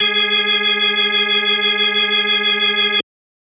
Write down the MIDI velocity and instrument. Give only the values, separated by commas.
25, electronic organ